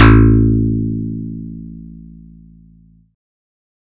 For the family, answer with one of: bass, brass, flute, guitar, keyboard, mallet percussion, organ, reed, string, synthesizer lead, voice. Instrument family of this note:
bass